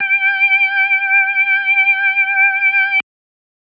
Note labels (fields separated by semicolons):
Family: organ; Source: electronic; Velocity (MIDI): 75